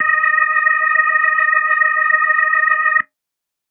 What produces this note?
electronic organ